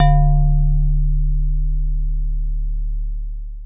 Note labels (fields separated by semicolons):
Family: mallet percussion; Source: acoustic; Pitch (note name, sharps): D1; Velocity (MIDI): 100; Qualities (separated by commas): dark, long release, reverb